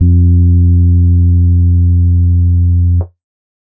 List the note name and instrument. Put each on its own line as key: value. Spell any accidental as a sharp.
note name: F2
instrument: electronic keyboard